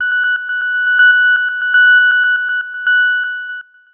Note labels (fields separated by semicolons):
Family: synthesizer lead; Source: synthesizer; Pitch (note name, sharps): F#6; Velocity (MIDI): 50; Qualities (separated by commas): long release, tempo-synced